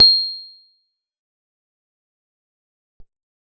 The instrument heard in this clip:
acoustic guitar